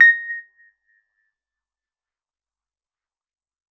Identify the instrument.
electronic keyboard